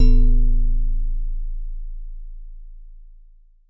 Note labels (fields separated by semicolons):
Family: mallet percussion; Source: acoustic; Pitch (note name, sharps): A0; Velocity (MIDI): 50